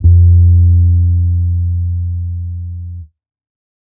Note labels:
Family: bass; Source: electronic; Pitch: F2; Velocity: 75; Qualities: dark

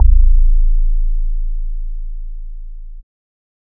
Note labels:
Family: bass; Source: synthesizer; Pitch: A0; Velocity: 50

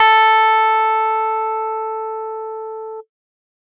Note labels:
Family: keyboard; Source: electronic; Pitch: A4; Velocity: 127; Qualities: distorted

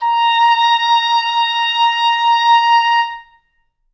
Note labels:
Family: reed; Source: acoustic; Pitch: A#5; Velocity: 127; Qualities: reverb

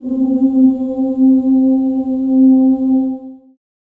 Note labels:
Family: voice; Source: acoustic; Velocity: 100; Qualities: reverb

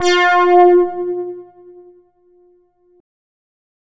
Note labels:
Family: bass; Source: synthesizer; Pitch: F4; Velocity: 127; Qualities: bright, distorted

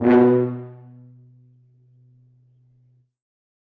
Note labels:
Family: brass; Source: acoustic; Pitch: B2; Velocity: 127; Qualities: reverb

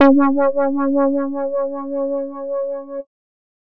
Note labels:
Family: bass; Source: synthesizer; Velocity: 75; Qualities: dark, distorted

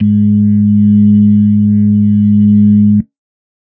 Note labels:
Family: organ; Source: electronic; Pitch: G#2; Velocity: 75; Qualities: dark

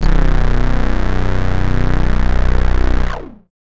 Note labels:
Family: bass; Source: synthesizer; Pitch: B0; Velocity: 100; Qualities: bright, distorted

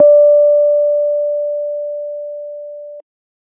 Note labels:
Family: keyboard; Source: electronic; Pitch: D5; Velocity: 25; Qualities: dark

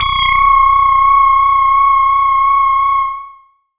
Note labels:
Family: bass; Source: synthesizer; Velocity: 75; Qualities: distorted, tempo-synced

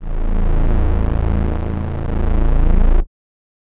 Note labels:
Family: reed; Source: acoustic; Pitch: A0; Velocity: 50

